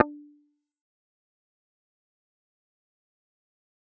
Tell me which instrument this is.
synthesizer bass